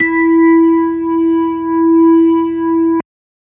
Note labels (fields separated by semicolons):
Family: organ; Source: electronic; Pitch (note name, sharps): E4; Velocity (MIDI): 100